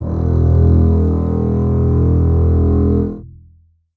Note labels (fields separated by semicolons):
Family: string; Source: acoustic; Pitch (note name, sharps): E1; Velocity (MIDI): 100; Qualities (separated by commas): long release, reverb